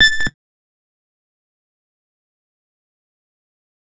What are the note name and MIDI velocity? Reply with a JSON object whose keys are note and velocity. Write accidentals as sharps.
{"note": "A6", "velocity": 100}